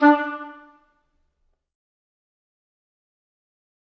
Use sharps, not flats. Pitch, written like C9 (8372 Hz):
D4 (293.7 Hz)